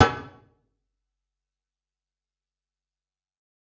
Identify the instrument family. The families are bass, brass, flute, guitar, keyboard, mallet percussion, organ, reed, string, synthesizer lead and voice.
guitar